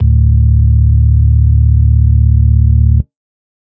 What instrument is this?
electronic organ